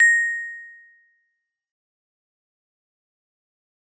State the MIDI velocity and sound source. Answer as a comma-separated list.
127, acoustic